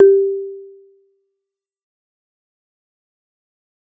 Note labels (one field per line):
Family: mallet percussion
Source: acoustic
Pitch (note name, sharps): G4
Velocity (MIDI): 127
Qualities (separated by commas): fast decay, percussive